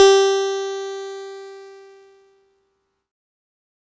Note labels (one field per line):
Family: keyboard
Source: electronic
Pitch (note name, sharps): G4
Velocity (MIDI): 75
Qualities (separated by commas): bright, distorted